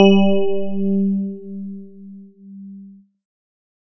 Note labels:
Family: keyboard; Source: electronic; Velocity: 127

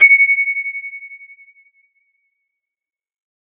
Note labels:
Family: guitar; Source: electronic; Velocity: 75; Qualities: fast decay, multiphonic, non-linear envelope

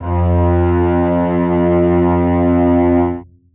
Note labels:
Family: string; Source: acoustic; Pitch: F2; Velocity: 100; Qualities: reverb

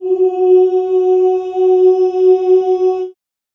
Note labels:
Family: voice; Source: acoustic; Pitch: F#4; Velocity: 127; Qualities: reverb

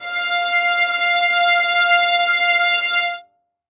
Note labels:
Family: string; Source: acoustic; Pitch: F5; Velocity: 100; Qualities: reverb

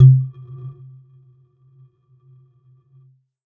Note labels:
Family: mallet percussion; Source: electronic; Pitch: C3; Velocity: 50; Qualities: dark, non-linear envelope, percussive

